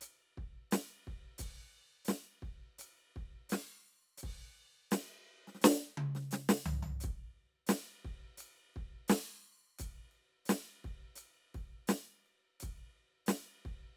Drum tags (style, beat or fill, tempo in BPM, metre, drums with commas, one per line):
rock
beat
86 BPM
4/4
crash, ride, hi-hat pedal, snare, mid tom, floor tom, kick